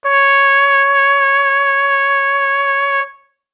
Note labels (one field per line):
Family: brass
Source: acoustic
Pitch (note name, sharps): C#5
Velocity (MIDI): 75